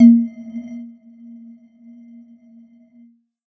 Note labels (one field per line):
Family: mallet percussion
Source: electronic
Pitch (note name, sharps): A#3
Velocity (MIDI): 75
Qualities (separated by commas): dark, non-linear envelope, percussive